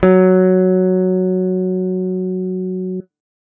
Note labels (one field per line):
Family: guitar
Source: electronic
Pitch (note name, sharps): F#3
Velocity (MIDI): 100